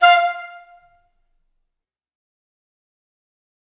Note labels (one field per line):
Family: reed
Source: acoustic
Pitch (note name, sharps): F5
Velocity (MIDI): 75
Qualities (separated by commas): fast decay, percussive, reverb